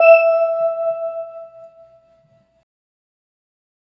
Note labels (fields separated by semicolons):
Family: organ; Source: electronic; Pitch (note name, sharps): E5; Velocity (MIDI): 75